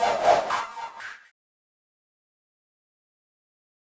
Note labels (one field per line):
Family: keyboard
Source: electronic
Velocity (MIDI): 127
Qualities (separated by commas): bright, distorted, fast decay, non-linear envelope